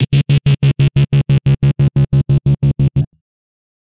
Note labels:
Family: guitar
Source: electronic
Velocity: 127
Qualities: bright, distorted, tempo-synced

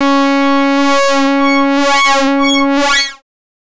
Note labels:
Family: bass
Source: synthesizer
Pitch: C#4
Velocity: 50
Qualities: distorted, non-linear envelope

